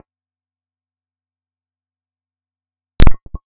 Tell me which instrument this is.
synthesizer bass